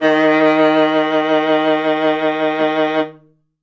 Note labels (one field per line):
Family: string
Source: acoustic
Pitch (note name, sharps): D#3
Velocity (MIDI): 127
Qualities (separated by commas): reverb